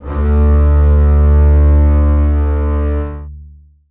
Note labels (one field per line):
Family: string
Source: acoustic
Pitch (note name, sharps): D2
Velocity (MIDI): 75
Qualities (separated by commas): long release, reverb